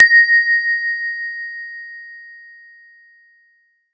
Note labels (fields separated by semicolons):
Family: mallet percussion; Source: acoustic; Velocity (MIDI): 25; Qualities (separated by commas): bright, multiphonic